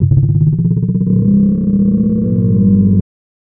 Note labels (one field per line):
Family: voice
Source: synthesizer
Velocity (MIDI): 75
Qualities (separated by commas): distorted